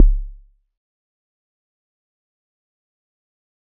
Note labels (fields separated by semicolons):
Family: mallet percussion; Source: acoustic; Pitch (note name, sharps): C#1; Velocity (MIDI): 50; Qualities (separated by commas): fast decay, percussive